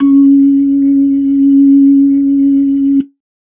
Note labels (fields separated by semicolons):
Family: organ; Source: electronic; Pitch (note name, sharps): C#4; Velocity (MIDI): 25